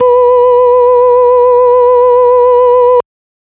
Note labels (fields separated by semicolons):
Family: organ; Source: electronic; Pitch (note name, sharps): B4; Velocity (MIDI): 75